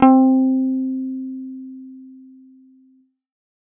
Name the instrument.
synthesizer bass